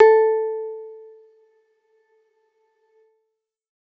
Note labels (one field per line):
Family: keyboard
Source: electronic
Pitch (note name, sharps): A4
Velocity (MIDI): 127